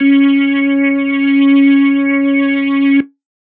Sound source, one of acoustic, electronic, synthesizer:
electronic